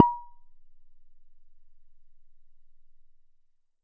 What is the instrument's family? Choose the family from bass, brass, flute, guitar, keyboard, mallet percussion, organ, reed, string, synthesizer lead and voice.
bass